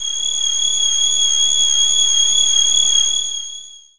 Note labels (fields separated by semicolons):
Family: voice; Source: synthesizer; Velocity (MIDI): 127; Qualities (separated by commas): bright, distorted, long release